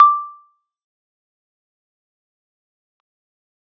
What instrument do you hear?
electronic keyboard